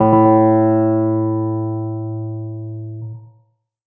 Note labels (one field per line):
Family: keyboard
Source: electronic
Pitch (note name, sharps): A2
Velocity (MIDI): 100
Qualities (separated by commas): dark, distorted, tempo-synced